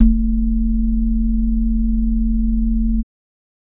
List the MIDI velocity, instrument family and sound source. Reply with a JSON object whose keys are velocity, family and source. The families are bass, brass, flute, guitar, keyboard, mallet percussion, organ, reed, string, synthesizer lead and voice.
{"velocity": 50, "family": "organ", "source": "electronic"}